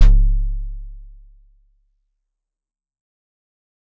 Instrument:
acoustic keyboard